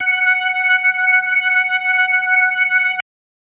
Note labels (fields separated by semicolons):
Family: organ; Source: electronic; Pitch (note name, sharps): F#5; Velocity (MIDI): 25; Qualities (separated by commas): distorted